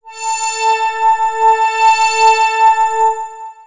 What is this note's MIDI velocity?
100